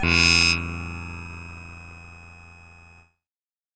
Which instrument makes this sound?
synthesizer keyboard